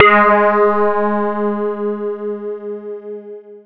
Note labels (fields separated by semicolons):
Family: mallet percussion; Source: electronic; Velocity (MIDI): 25; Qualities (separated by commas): distorted, long release, non-linear envelope